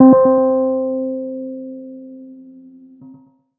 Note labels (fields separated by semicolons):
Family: keyboard; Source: electronic; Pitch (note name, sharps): C4; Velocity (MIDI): 50; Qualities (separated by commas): dark, tempo-synced